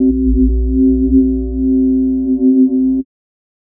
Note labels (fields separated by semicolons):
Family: mallet percussion; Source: synthesizer; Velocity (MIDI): 25; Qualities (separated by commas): multiphonic, non-linear envelope